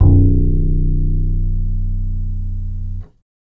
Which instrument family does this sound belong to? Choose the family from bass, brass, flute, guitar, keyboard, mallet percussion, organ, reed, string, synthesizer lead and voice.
bass